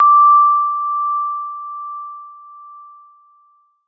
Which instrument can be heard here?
electronic keyboard